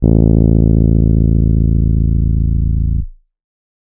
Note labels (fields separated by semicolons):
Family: keyboard; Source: electronic; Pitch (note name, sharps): A0; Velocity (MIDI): 50; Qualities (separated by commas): distorted